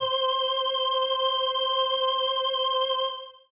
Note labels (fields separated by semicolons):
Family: keyboard; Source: synthesizer; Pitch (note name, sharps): C5; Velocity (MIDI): 25; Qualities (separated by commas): bright